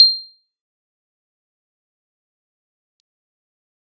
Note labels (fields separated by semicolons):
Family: keyboard; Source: electronic; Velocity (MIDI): 50; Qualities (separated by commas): bright, fast decay, percussive